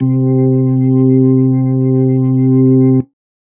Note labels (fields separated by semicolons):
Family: organ; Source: electronic; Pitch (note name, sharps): C3; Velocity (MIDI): 100; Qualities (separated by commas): dark